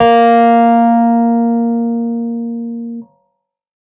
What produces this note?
electronic keyboard